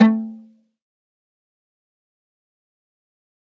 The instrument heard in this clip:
acoustic string instrument